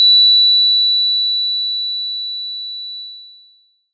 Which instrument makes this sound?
electronic mallet percussion instrument